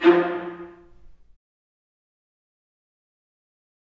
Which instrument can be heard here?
acoustic string instrument